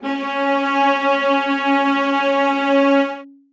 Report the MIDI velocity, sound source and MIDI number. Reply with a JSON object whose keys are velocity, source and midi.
{"velocity": 100, "source": "acoustic", "midi": 61}